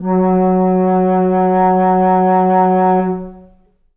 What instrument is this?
acoustic flute